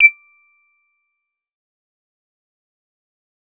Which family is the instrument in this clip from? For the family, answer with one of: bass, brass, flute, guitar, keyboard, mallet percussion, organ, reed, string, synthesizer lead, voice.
bass